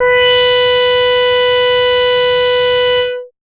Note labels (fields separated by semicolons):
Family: bass; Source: synthesizer; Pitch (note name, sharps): B4; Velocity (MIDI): 75; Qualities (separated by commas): bright, distorted